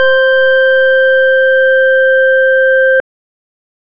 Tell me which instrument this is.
electronic organ